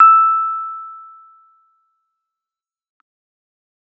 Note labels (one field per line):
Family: keyboard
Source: electronic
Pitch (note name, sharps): E6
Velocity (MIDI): 50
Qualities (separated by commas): fast decay